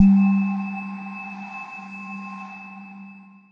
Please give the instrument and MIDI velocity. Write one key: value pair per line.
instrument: electronic mallet percussion instrument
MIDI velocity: 100